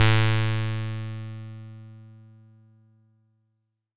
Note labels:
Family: bass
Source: synthesizer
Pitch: A2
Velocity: 100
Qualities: bright, distorted

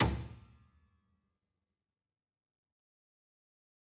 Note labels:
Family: keyboard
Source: acoustic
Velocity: 25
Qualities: fast decay, percussive

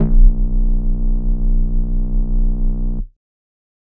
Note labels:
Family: flute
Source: synthesizer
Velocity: 100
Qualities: distorted

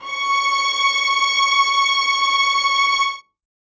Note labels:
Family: string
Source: acoustic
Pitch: C#6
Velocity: 50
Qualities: reverb

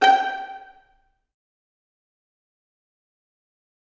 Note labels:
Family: string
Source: acoustic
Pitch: G5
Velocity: 127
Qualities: fast decay, percussive, reverb

